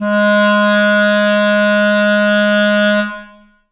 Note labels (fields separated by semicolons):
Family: reed; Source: acoustic; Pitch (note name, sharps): G#3; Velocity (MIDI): 127; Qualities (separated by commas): reverb